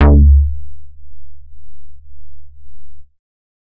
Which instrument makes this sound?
synthesizer bass